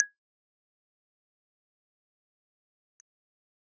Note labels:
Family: keyboard; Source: electronic; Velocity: 25; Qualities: fast decay, percussive

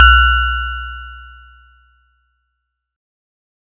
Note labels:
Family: mallet percussion; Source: acoustic; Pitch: B1; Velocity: 75; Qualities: bright

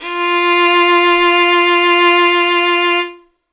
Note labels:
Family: string; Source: acoustic; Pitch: F4; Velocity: 25; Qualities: bright

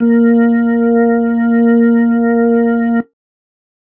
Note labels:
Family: organ; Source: electronic; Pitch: A#3; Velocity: 100; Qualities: dark

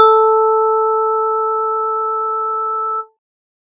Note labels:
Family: organ; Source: electronic; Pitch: A4; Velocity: 25

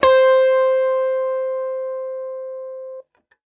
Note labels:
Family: guitar; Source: electronic; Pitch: C5; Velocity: 127

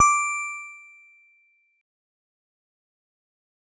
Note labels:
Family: mallet percussion; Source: acoustic; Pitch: D6; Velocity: 50; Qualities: bright, fast decay

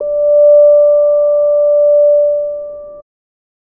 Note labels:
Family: bass; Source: synthesizer; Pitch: D5; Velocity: 100; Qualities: distorted

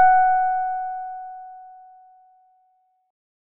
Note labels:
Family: organ; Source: electronic; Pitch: F#5; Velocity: 75; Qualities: bright

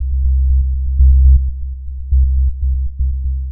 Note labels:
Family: synthesizer lead; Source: synthesizer; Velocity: 127; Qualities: dark, long release, tempo-synced

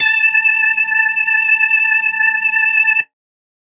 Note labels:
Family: organ; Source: electronic; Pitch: A5; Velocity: 100

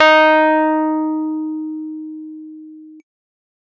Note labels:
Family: keyboard; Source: electronic; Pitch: D#4; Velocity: 127; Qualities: distorted

